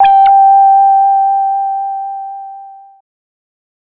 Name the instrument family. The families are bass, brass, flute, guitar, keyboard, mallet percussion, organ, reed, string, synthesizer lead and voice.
bass